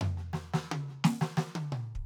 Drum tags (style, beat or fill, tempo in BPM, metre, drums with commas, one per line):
rock
fill
112 BPM
4/4
snare, high tom, mid tom, floor tom, kick